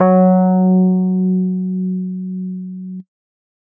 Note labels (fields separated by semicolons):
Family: keyboard; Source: electronic; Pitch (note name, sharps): F#3; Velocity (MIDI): 50